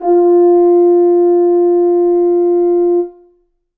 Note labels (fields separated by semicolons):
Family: brass; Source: acoustic; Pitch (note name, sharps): F4; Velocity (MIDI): 50; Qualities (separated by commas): reverb